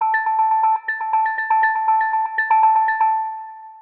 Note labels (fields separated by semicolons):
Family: mallet percussion; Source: synthesizer; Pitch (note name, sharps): A5; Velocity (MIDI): 50; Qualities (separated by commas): long release, multiphonic, percussive, tempo-synced